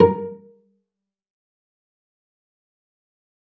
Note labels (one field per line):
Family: string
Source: acoustic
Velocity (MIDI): 75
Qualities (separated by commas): fast decay, percussive, reverb